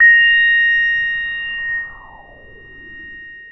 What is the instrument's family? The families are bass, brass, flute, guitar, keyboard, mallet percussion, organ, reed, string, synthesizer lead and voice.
synthesizer lead